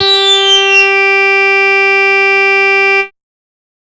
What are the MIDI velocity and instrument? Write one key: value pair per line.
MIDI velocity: 75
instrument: synthesizer bass